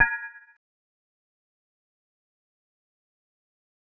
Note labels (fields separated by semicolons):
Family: mallet percussion; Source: synthesizer; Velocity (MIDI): 50; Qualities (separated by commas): fast decay, multiphonic, percussive